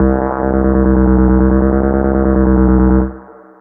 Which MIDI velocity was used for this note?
127